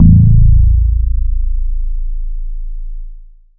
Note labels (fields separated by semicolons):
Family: bass; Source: synthesizer; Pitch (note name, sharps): A0; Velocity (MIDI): 50; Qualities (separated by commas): distorted, long release